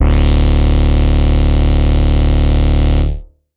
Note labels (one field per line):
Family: bass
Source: synthesizer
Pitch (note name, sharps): D1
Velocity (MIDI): 75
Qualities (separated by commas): distorted